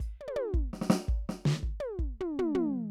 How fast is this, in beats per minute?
84 BPM